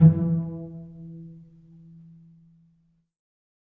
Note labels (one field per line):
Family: string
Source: acoustic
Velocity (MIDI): 75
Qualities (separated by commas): dark, reverb